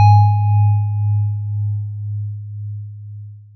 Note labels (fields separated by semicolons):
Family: mallet percussion; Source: acoustic; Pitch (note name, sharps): G#2; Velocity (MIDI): 25; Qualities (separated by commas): long release